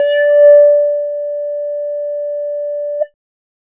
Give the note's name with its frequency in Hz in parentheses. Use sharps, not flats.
D5 (587.3 Hz)